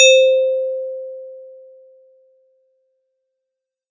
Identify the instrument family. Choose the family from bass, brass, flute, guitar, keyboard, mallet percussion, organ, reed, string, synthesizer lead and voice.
mallet percussion